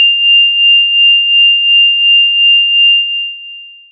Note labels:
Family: synthesizer lead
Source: synthesizer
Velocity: 25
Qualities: bright, long release

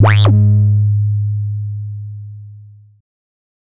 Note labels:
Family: bass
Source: synthesizer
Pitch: G#2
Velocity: 100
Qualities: distorted

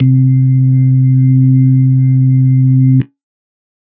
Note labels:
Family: organ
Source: electronic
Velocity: 127

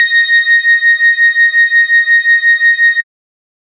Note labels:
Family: bass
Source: synthesizer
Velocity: 50

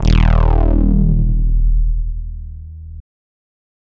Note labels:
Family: bass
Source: synthesizer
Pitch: D#1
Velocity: 127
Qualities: bright, distorted

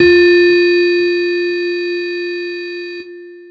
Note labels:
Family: keyboard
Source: electronic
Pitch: F4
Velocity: 75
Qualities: bright, distorted, long release

